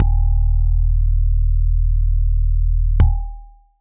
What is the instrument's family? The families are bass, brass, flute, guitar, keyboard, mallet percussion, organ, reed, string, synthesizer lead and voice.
keyboard